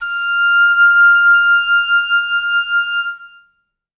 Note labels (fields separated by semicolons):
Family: reed; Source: acoustic; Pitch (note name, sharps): F6; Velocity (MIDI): 75; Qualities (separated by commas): reverb